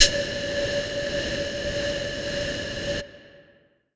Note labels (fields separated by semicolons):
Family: flute; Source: acoustic; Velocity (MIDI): 50; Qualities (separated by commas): distorted